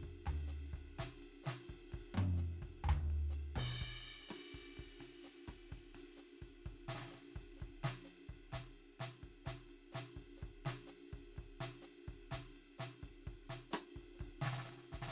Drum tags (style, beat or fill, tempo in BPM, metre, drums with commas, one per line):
bossa nova
beat
127 BPM
4/4
crash, ride, ride bell, hi-hat pedal, snare, cross-stick, high tom, mid tom, floor tom, kick